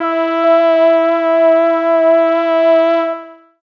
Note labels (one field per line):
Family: voice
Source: synthesizer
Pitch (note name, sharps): E4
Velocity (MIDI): 100